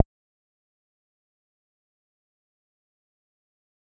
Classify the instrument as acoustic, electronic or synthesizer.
synthesizer